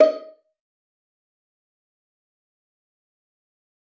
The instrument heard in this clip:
acoustic string instrument